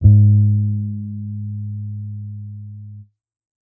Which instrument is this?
electronic bass